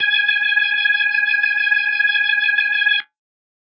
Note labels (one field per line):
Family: organ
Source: electronic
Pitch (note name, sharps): G#5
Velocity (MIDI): 25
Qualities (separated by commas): reverb